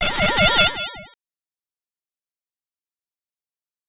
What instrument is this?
synthesizer bass